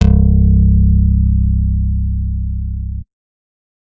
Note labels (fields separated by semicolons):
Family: guitar; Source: acoustic; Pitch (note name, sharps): C1; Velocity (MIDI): 100